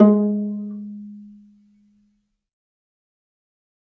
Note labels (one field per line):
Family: string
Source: acoustic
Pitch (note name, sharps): G#3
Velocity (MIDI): 50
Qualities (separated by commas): dark, fast decay, reverb